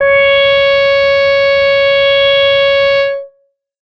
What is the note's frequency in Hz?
554.4 Hz